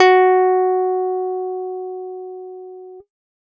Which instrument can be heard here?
electronic guitar